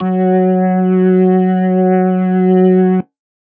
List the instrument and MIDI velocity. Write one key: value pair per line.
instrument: electronic organ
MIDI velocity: 127